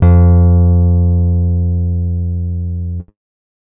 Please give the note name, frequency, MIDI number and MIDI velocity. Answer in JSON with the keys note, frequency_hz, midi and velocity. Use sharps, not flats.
{"note": "F2", "frequency_hz": 87.31, "midi": 41, "velocity": 127}